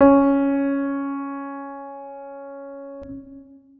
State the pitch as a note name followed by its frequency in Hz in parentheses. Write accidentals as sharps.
C#4 (277.2 Hz)